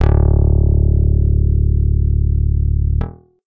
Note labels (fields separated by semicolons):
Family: guitar; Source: acoustic; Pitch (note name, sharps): D1; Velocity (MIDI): 25